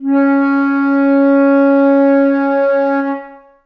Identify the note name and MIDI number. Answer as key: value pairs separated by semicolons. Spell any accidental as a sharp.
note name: C#4; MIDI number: 61